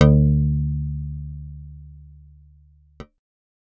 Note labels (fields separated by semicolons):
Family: bass; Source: synthesizer; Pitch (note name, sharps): D2; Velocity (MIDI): 127